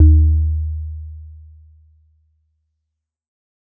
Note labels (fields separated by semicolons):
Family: mallet percussion; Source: acoustic; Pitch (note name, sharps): D#2; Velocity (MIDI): 100; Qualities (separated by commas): dark